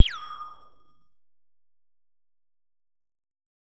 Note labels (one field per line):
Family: bass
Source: synthesizer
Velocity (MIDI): 127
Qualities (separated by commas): distorted, percussive